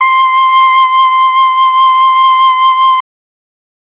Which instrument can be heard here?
electronic flute